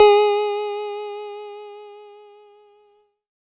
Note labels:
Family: keyboard; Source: electronic; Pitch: G#4; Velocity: 100; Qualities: bright

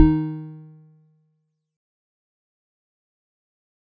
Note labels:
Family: mallet percussion; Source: acoustic; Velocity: 100; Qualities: fast decay, percussive

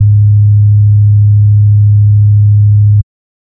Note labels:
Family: bass; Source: synthesizer; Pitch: G#2; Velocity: 50; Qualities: dark

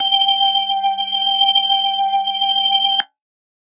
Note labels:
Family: organ; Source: electronic; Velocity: 50

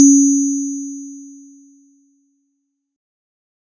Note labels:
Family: mallet percussion; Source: acoustic; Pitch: C#4; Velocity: 50; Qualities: bright

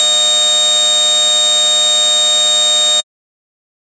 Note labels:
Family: bass; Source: synthesizer; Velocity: 25; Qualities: bright, distorted

